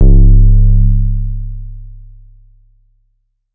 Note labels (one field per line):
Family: bass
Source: synthesizer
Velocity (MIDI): 127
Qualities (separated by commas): dark